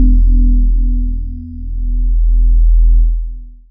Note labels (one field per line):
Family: voice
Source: synthesizer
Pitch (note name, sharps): E1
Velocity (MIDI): 100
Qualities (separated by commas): dark, long release